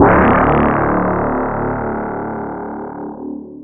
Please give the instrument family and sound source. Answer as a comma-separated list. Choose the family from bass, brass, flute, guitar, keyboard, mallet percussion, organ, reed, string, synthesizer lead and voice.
mallet percussion, electronic